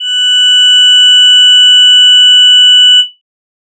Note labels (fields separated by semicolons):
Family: voice; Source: synthesizer; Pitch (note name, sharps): F#6; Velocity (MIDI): 25; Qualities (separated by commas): bright